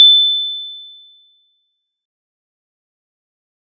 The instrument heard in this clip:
acoustic mallet percussion instrument